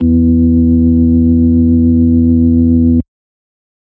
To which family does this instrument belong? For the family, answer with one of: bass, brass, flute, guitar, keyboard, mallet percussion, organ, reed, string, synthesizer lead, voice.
organ